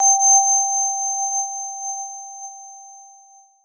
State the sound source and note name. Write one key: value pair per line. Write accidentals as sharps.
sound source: electronic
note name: G5